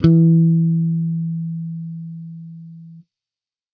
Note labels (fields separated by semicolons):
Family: bass; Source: electronic; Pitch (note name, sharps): E3; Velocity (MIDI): 100